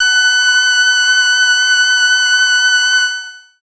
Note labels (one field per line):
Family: voice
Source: synthesizer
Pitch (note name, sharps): F#6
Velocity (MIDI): 75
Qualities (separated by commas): bright, long release